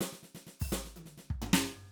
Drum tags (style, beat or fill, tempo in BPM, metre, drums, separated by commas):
fast funk, fill, 125 BPM, 4/4, closed hi-hat, open hi-hat, hi-hat pedal, snare, high tom, floor tom, kick